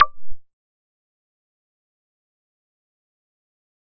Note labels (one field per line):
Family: bass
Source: synthesizer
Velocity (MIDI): 50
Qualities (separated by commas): fast decay, percussive